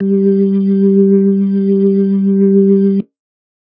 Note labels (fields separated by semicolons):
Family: organ; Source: electronic; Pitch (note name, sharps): G3; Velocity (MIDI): 100; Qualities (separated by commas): dark